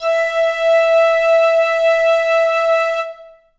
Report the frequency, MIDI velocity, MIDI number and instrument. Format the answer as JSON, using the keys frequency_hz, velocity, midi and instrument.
{"frequency_hz": 659.3, "velocity": 25, "midi": 76, "instrument": "acoustic reed instrument"}